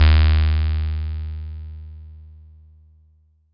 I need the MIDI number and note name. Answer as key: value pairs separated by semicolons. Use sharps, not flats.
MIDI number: 39; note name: D#2